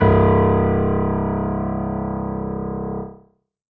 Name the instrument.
acoustic keyboard